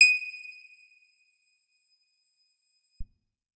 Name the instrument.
electronic guitar